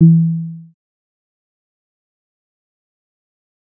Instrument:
synthesizer bass